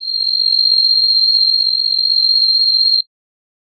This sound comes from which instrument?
acoustic reed instrument